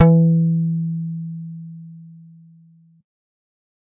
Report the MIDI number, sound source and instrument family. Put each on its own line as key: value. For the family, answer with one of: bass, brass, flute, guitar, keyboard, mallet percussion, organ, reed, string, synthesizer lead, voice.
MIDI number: 52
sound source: synthesizer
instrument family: bass